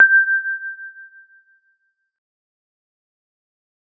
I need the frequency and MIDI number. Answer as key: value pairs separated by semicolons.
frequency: 1568 Hz; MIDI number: 91